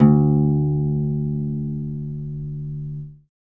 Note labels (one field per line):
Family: guitar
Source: acoustic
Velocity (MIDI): 25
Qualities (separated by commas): reverb